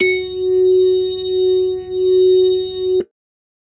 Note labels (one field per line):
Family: organ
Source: electronic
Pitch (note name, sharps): F#4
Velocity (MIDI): 100